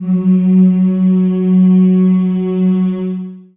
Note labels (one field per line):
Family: voice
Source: acoustic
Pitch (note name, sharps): F#3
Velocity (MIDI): 25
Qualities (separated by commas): dark, long release, reverb